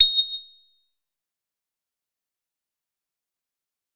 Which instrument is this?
synthesizer bass